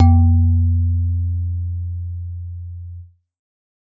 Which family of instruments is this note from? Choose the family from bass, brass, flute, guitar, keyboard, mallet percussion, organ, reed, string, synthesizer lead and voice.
mallet percussion